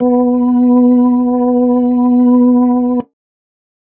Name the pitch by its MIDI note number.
59